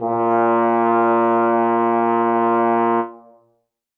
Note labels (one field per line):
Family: brass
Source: acoustic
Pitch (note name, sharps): A#2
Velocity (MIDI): 75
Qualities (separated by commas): reverb